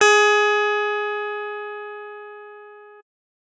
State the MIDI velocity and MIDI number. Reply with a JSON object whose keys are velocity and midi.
{"velocity": 100, "midi": 68}